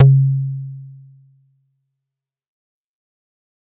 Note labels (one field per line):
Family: bass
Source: synthesizer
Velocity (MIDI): 75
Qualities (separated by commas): fast decay